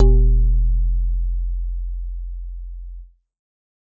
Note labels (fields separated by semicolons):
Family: mallet percussion; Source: acoustic; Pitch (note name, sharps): F1; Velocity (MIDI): 127